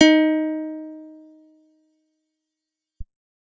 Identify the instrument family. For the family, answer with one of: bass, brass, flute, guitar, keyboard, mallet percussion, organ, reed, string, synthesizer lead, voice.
guitar